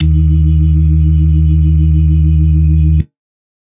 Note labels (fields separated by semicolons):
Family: organ; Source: electronic; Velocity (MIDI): 127; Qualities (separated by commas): dark